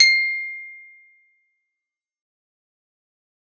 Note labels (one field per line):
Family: guitar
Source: acoustic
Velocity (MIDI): 25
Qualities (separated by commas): fast decay, reverb